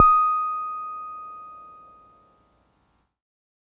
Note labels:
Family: keyboard; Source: electronic; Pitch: D#6; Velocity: 25

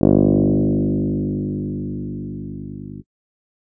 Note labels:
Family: keyboard; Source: electronic; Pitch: G1; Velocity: 50

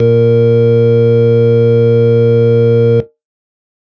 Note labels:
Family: organ; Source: electronic; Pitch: A#2; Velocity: 127

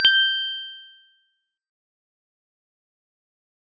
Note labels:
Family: mallet percussion; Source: acoustic; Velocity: 127; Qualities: fast decay, multiphonic

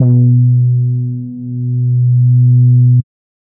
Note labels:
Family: bass; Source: synthesizer; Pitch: B2; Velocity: 127; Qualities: dark

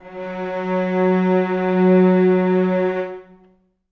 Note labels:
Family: string; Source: acoustic; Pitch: F#3; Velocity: 50; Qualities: reverb

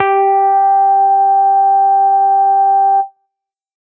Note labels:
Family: bass; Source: synthesizer; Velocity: 100

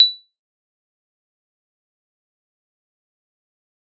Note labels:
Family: mallet percussion; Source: acoustic; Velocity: 100; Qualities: bright, fast decay, percussive

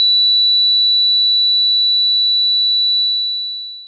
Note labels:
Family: synthesizer lead; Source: synthesizer; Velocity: 100; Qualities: bright, long release

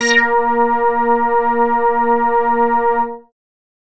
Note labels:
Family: bass; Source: synthesizer; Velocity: 75; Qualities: distorted

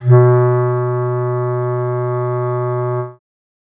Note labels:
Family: reed; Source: acoustic; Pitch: B2; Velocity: 25

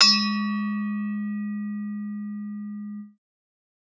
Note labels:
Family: mallet percussion; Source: acoustic; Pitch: G#3; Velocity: 127

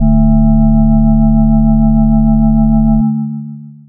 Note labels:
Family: mallet percussion; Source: electronic; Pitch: D1; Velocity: 50; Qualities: long release

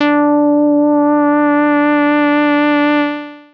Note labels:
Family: bass; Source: synthesizer; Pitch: D4; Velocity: 50; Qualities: distorted, long release

